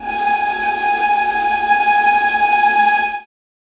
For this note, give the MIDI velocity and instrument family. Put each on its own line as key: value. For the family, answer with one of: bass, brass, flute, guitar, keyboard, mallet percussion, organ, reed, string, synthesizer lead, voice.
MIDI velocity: 25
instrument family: string